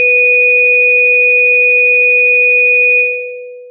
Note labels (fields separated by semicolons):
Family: synthesizer lead; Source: synthesizer; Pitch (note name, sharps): B4; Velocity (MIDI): 127; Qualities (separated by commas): long release